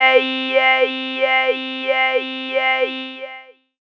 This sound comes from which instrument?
synthesizer voice